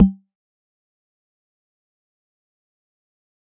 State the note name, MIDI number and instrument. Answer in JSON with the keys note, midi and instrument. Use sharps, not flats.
{"note": "G3", "midi": 55, "instrument": "electronic mallet percussion instrument"}